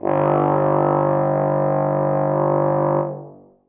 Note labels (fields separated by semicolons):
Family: brass; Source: acoustic; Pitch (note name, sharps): G1; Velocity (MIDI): 100; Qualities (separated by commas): bright, reverb